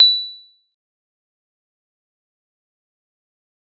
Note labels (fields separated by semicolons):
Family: mallet percussion; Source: acoustic; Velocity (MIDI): 100; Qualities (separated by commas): bright, fast decay, percussive